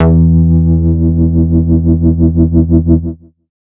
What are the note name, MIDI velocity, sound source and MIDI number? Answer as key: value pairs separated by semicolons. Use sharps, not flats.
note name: E2; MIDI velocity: 127; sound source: synthesizer; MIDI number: 40